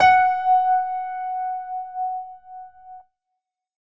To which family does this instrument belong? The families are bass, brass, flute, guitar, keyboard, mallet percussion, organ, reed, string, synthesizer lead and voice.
keyboard